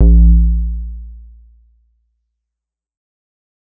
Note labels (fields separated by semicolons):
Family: bass; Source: synthesizer; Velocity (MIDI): 50; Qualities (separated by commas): dark, fast decay